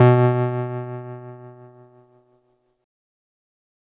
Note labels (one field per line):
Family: keyboard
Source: electronic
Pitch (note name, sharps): B2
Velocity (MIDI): 75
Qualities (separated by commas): distorted